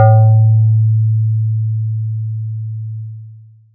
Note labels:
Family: mallet percussion; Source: electronic; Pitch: A2; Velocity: 50; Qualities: long release, multiphonic

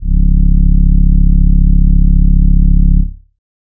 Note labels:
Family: voice; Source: synthesizer; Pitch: C#1; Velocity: 50; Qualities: dark

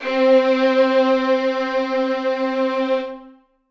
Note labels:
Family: string; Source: acoustic; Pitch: C4; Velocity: 100; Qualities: reverb

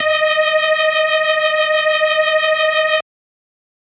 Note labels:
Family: organ; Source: electronic; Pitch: D#5; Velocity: 100

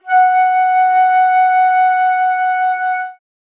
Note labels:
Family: flute; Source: acoustic; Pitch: F#5; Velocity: 50

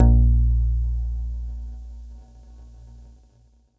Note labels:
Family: guitar; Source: electronic; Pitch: A#1; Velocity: 127

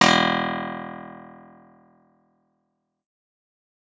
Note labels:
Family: guitar; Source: acoustic; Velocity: 127; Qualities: bright

